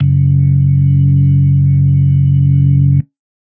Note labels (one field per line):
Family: organ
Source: electronic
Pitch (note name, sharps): F#1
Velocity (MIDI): 127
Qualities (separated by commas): dark